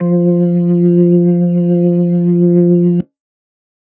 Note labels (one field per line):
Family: organ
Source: electronic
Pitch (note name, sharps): F3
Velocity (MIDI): 75